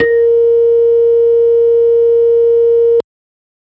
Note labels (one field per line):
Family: organ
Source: electronic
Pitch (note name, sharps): A#4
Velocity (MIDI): 25